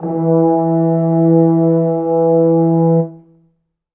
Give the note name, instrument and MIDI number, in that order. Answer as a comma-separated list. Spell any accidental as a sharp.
E3, acoustic brass instrument, 52